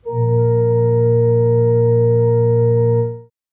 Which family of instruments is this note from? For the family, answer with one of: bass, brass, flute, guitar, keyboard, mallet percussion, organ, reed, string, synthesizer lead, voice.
organ